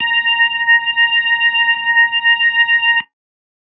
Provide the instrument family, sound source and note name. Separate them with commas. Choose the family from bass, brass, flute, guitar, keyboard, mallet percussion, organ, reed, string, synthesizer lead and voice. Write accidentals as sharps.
organ, electronic, A#5